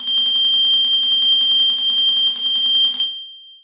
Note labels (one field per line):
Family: mallet percussion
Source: acoustic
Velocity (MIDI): 25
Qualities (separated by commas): bright, long release, reverb